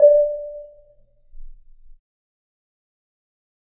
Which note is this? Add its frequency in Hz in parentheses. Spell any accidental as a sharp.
D5 (587.3 Hz)